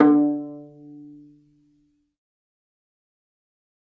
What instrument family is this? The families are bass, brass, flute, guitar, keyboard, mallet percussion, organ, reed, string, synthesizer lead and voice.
string